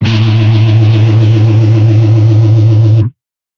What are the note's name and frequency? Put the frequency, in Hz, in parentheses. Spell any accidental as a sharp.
A2 (110 Hz)